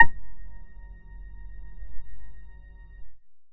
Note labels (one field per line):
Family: bass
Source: synthesizer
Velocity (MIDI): 25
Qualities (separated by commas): distorted, long release